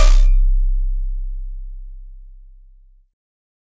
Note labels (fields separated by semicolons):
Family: keyboard; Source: synthesizer; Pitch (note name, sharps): C1; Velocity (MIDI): 100